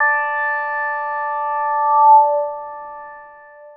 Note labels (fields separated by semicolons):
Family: synthesizer lead; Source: synthesizer; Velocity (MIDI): 25; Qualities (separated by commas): long release